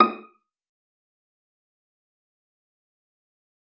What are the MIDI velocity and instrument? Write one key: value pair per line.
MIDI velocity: 50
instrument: acoustic string instrument